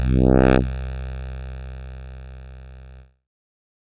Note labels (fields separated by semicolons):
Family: keyboard; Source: synthesizer; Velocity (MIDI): 50; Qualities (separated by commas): bright, distorted